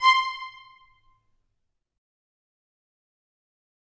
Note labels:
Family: string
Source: acoustic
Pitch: C6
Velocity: 127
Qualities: fast decay, percussive, reverb

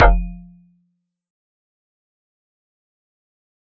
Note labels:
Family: mallet percussion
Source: acoustic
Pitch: F1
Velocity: 75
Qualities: fast decay, percussive

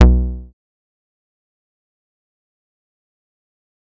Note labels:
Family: bass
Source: synthesizer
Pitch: B1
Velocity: 127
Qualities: dark, fast decay, percussive

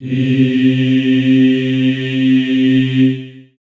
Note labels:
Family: voice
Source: acoustic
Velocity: 100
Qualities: long release, reverb

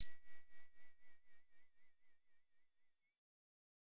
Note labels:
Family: keyboard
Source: electronic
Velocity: 25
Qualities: bright

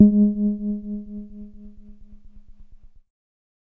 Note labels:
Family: keyboard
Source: electronic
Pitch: G#3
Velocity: 25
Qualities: dark

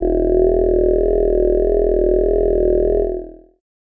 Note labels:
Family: voice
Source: synthesizer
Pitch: E1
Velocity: 25

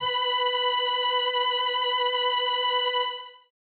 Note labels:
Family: keyboard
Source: synthesizer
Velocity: 127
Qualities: bright

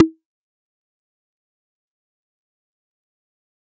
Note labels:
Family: bass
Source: synthesizer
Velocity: 100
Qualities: fast decay, percussive

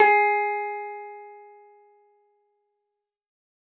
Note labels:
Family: guitar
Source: synthesizer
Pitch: G#4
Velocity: 127

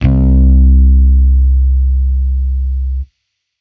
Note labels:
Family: bass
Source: electronic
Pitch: C2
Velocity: 50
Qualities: distorted

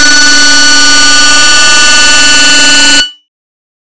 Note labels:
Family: bass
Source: synthesizer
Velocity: 50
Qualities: bright, distorted

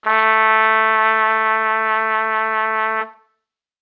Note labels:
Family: brass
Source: acoustic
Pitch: A3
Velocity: 50

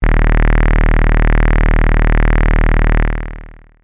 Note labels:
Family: bass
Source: synthesizer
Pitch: D#1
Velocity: 100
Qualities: bright, distorted, long release

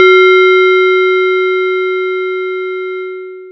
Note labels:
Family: mallet percussion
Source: acoustic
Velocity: 25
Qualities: distorted, long release

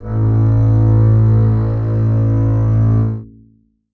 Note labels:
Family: string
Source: acoustic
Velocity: 50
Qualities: long release, reverb

